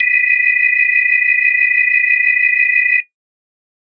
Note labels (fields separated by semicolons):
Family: organ; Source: electronic; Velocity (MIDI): 100